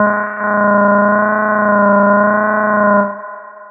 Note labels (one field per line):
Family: bass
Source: synthesizer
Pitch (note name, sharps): G#3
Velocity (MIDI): 75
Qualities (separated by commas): long release, reverb